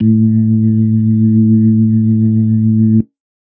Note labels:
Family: organ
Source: electronic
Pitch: A2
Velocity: 75

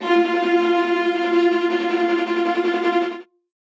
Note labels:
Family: string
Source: acoustic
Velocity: 127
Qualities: bright, non-linear envelope, reverb

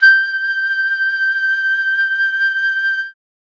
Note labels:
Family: flute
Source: acoustic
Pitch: G6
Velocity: 75

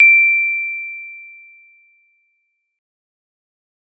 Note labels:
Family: mallet percussion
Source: acoustic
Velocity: 100

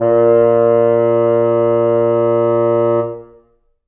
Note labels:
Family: reed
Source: acoustic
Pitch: A#2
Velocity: 75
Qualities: reverb

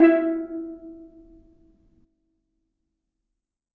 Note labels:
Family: mallet percussion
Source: acoustic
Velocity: 75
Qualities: reverb

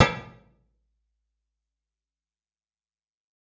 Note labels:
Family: guitar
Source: electronic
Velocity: 75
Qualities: fast decay, percussive, reverb

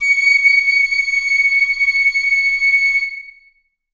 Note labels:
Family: reed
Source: acoustic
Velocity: 25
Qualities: reverb

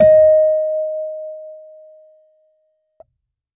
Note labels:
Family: keyboard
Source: electronic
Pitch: D#5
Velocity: 100

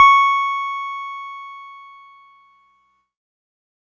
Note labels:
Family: keyboard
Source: electronic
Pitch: C#6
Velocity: 25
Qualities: distorted

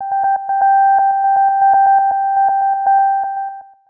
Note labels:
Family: synthesizer lead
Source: synthesizer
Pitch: G5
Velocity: 25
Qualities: long release, tempo-synced

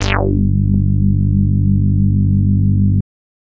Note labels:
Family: bass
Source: synthesizer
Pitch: G1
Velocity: 100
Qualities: distorted

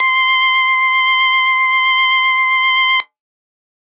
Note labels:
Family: organ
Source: electronic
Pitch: C6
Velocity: 50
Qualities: bright, distorted

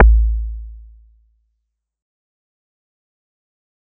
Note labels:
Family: mallet percussion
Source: acoustic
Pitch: A1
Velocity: 100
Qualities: fast decay

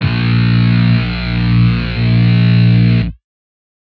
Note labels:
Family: guitar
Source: electronic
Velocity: 127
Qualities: bright, distorted

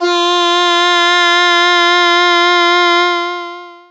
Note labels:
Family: voice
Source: synthesizer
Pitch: F4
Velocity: 127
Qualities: bright, distorted, long release

